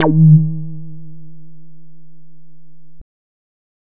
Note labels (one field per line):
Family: bass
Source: synthesizer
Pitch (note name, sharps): D#3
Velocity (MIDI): 25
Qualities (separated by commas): distorted